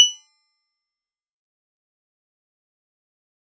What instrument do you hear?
acoustic mallet percussion instrument